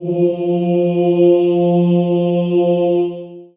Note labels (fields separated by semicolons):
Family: voice; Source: acoustic; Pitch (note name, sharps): F3; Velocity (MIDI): 127; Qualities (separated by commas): dark, long release, reverb